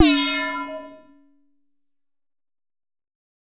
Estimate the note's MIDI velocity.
75